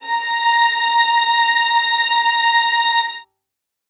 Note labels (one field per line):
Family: string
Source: acoustic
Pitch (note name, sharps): A#5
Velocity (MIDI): 100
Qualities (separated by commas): reverb